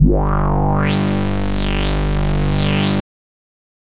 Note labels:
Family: bass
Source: synthesizer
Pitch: G1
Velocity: 127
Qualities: distorted

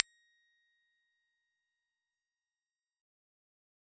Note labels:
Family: bass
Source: synthesizer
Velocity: 100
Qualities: fast decay, percussive

